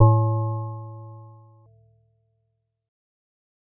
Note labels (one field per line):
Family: mallet percussion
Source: synthesizer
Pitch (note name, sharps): A2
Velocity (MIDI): 50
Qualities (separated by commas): multiphonic